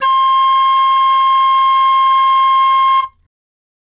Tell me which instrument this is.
acoustic flute